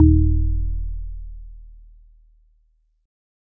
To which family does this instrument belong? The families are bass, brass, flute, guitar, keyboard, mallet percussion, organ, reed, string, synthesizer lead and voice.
organ